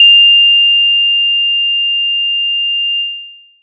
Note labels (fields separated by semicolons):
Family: mallet percussion; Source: acoustic; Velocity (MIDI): 50; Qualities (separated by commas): bright, long release